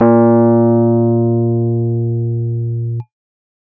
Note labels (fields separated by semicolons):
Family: keyboard; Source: electronic; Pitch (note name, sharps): A#2; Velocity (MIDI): 75; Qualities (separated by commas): distorted